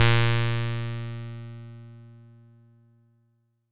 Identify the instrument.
synthesizer bass